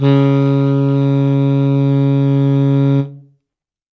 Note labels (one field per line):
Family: reed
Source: acoustic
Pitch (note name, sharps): C#3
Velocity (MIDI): 75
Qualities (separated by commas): reverb